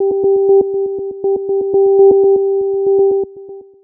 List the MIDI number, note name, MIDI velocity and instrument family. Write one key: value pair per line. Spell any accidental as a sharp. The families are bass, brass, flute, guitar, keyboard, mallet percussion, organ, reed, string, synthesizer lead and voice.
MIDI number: 67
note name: G4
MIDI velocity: 127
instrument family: synthesizer lead